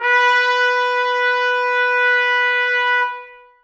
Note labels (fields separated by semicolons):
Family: brass; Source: acoustic; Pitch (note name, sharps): B4; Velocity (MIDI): 127; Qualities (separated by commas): bright, reverb